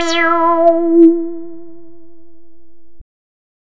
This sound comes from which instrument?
synthesizer bass